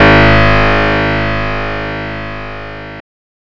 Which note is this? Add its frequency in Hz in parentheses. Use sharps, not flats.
G#1 (51.91 Hz)